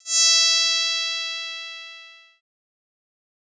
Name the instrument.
synthesizer bass